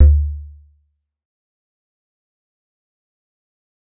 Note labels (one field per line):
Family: guitar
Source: electronic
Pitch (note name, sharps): D2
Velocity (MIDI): 25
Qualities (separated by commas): dark, fast decay, percussive, reverb